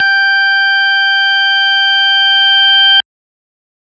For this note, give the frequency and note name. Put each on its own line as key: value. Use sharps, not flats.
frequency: 784 Hz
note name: G5